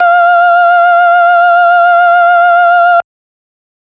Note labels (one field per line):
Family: organ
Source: electronic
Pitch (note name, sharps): F5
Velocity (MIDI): 127